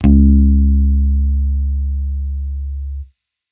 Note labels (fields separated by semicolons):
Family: bass; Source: electronic; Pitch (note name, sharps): C#2; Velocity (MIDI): 25; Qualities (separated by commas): distorted